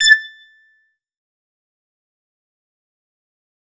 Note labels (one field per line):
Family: bass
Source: synthesizer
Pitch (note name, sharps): A6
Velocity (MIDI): 127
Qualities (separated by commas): distorted, fast decay, percussive